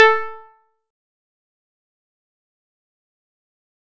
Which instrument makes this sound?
acoustic guitar